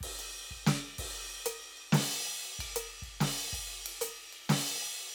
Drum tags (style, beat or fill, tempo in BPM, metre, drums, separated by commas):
rock, beat, 93 BPM, 4/4, crash, ride, ride bell, closed hi-hat, snare, kick